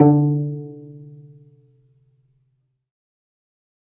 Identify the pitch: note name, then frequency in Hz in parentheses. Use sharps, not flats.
D3 (146.8 Hz)